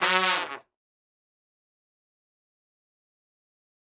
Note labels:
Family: brass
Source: acoustic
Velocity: 127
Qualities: fast decay, reverb

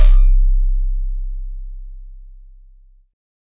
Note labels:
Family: keyboard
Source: synthesizer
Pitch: C1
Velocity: 50

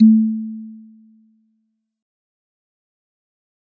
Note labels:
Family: mallet percussion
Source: acoustic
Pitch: A3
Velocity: 50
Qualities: dark, fast decay

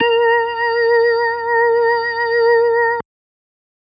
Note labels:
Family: organ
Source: electronic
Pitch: A#4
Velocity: 75

